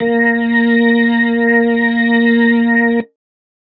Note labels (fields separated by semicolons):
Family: keyboard; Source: electronic; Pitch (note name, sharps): A#3; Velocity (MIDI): 25; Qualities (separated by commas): distorted